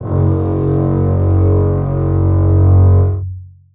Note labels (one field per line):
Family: string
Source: acoustic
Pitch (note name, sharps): F#1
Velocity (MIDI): 100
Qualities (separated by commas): long release, reverb